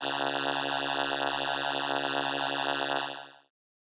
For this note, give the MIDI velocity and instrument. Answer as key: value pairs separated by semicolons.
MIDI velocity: 127; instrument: synthesizer keyboard